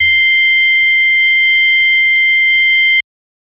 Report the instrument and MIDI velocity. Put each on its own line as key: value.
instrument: electronic organ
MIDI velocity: 127